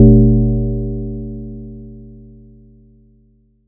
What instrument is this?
acoustic mallet percussion instrument